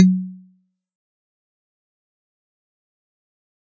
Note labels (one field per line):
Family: mallet percussion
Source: acoustic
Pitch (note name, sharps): F#3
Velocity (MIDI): 100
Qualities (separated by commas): fast decay, percussive